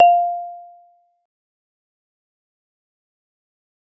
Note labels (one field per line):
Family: mallet percussion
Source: acoustic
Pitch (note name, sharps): F5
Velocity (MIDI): 50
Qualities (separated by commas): fast decay, percussive